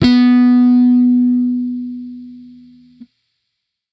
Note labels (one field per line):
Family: bass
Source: electronic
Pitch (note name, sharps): B3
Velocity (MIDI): 100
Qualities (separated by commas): distorted